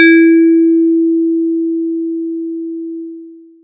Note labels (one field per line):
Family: mallet percussion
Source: electronic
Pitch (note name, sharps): E4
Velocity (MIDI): 50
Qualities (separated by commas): long release, multiphonic